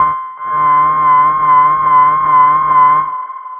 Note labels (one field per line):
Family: bass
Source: synthesizer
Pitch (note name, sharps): C6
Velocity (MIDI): 100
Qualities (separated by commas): long release, reverb